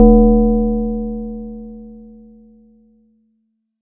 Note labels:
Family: mallet percussion; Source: acoustic; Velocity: 100

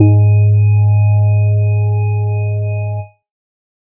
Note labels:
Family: organ; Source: electronic; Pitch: G#2; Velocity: 127; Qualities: dark

